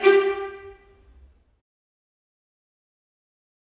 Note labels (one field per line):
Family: string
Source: acoustic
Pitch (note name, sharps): G4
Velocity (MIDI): 75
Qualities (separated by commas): fast decay, reverb